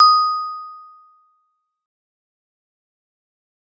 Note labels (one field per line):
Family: mallet percussion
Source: acoustic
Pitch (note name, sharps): D#6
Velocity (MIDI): 100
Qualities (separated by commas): fast decay